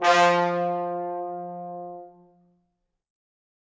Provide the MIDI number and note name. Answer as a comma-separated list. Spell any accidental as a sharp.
53, F3